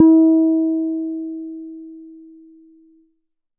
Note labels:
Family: bass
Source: synthesizer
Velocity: 75

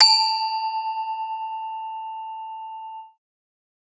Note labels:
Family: mallet percussion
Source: acoustic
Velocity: 127

